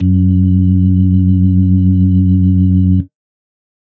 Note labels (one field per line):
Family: organ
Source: electronic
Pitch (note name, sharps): F#2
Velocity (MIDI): 25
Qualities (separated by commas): dark, reverb